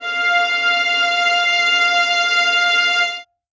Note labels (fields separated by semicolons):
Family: string; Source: acoustic; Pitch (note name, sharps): F5; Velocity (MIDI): 75; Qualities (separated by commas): reverb